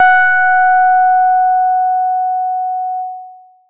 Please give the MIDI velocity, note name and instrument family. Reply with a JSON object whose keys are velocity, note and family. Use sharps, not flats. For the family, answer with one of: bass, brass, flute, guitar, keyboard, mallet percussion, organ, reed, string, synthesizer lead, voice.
{"velocity": 75, "note": "F#5", "family": "bass"}